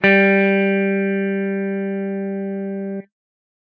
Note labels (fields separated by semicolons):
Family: guitar; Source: electronic; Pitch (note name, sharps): G3; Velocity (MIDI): 75; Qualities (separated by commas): distorted